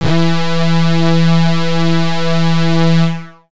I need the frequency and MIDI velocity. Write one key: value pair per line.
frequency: 164.8 Hz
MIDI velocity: 127